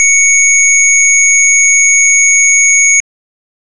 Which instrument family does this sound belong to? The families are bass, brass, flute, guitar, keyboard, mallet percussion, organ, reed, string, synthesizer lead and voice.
organ